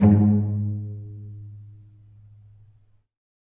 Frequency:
103.8 Hz